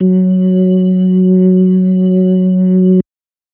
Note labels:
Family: organ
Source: electronic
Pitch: F#3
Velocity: 75

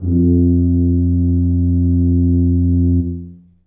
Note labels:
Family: brass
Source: acoustic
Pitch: F2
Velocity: 25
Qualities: dark, reverb

